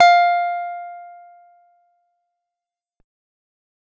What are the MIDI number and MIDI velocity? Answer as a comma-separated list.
77, 75